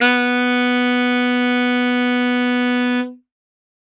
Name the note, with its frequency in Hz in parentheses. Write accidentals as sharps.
B3 (246.9 Hz)